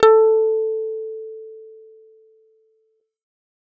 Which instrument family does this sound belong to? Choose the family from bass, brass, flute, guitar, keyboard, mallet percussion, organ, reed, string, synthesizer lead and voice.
bass